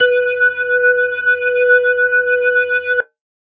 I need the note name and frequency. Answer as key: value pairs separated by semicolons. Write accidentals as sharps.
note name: B4; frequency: 493.9 Hz